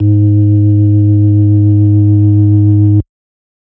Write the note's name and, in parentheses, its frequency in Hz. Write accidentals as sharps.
G#2 (103.8 Hz)